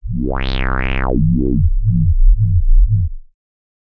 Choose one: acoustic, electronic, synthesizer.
synthesizer